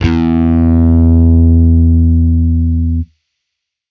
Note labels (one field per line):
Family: bass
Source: electronic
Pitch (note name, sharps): E2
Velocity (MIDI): 100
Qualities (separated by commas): distorted